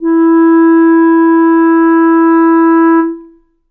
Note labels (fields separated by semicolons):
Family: reed; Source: acoustic; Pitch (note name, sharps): E4; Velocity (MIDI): 50; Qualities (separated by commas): reverb